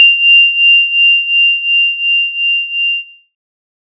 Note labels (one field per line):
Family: synthesizer lead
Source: synthesizer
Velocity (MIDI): 50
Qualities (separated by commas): bright